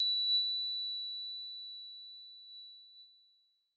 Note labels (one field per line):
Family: keyboard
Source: electronic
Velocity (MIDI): 127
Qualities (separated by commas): bright